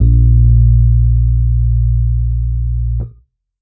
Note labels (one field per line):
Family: keyboard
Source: electronic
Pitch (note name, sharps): A#1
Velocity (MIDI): 50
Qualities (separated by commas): dark